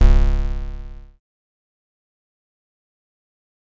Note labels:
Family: bass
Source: synthesizer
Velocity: 75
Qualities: bright, distorted, fast decay

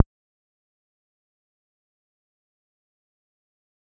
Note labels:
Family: bass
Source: synthesizer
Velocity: 127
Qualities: fast decay, percussive

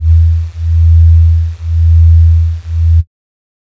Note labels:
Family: flute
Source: synthesizer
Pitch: E2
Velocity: 127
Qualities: dark

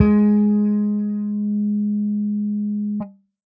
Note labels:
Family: bass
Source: electronic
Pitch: G#3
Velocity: 127

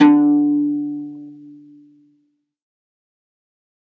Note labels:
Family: string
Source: acoustic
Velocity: 75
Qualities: fast decay, reverb

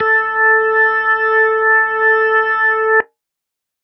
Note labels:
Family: organ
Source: electronic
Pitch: A4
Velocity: 50

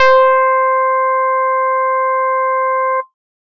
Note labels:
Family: bass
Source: synthesizer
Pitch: C5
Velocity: 75

